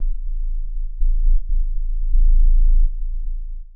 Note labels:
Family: synthesizer lead; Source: synthesizer; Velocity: 100; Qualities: dark, long release, tempo-synced

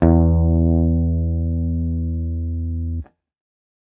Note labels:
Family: guitar; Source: electronic; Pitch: E2; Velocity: 127

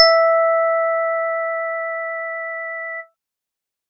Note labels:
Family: organ; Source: electronic; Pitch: E5; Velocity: 100

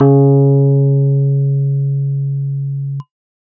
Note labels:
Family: keyboard; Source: electronic; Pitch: C#3; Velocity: 50

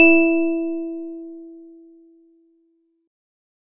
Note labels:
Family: organ; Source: electronic; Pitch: E4; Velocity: 75

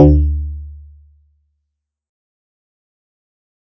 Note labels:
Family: guitar; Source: synthesizer; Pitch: D2; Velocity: 100; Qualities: dark, fast decay

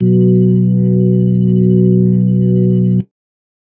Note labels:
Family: organ; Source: electronic; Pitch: B1; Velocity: 25; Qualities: dark

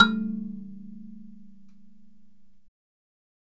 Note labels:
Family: mallet percussion; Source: acoustic; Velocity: 100; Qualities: reverb

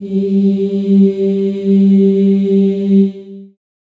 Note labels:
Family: voice; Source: acoustic; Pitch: G3; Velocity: 25; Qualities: long release, reverb

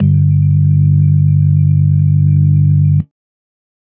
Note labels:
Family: organ; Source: electronic; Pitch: G1; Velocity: 50; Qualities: dark

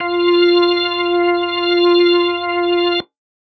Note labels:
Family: organ; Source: electronic; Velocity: 50

